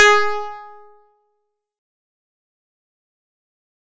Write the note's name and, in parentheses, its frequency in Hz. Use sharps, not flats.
G#4 (415.3 Hz)